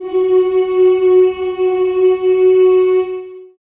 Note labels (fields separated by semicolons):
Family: voice; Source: acoustic; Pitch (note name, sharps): F#4; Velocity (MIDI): 25; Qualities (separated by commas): long release, reverb